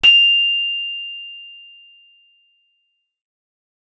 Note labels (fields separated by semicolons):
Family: guitar; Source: acoustic; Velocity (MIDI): 50; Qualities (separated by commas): bright, distorted